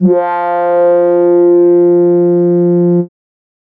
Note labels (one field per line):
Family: keyboard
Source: synthesizer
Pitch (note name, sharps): F3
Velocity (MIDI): 100